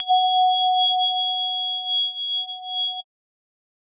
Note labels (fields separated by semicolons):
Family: mallet percussion; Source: synthesizer; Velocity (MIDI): 100; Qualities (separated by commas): bright, multiphonic, non-linear envelope